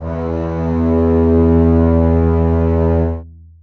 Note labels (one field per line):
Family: string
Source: acoustic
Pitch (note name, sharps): E2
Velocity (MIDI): 50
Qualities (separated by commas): long release, reverb